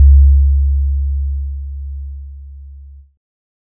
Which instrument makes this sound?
electronic keyboard